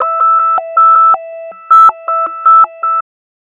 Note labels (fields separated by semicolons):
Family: bass; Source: synthesizer; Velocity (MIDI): 50; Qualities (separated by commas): tempo-synced